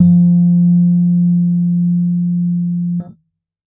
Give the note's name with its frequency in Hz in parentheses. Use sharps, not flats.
F3 (174.6 Hz)